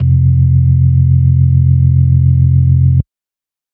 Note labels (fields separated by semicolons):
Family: organ; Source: electronic; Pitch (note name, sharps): F1; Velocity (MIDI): 127; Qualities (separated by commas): dark